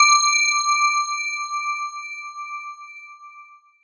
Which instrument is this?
electronic mallet percussion instrument